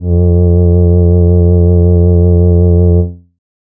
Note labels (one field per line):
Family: voice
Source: synthesizer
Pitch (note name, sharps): F2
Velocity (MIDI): 50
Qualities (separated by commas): dark